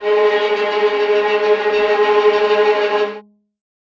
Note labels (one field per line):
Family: string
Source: acoustic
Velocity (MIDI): 50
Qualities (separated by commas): non-linear envelope, reverb